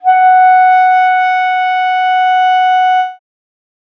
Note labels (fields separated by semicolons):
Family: reed; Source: acoustic; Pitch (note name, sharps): F#5; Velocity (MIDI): 50